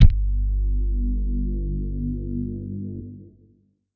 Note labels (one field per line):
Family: guitar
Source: electronic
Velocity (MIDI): 75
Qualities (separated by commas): distorted